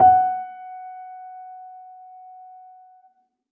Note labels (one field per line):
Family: keyboard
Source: acoustic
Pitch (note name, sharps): F#5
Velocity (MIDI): 50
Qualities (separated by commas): dark